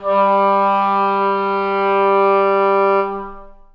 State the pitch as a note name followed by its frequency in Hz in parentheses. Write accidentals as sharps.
G3 (196 Hz)